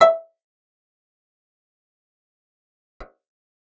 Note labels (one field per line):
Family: guitar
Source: acoustic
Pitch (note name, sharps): E5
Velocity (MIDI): 75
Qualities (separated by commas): fast decay, percussive, reverb